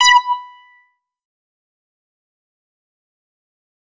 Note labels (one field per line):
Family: bass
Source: synthesizer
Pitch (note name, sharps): B5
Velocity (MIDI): 127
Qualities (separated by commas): distorted, fast decay, percussive